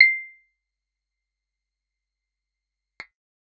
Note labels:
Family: guitar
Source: acoustic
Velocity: 50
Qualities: fast decay, percussive

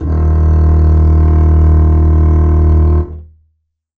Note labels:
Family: string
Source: acoustic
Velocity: 50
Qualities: reverb

